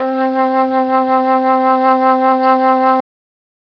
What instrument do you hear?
electronic flute